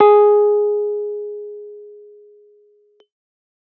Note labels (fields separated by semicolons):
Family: keyboard; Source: electronic; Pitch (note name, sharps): G#4; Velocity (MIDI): 100